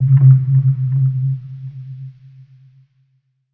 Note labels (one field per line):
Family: synthesizer lead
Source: synthesizer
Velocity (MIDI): 100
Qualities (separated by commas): dark, non-linear envelope, reverb